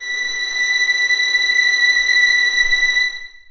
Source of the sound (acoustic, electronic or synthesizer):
acoustic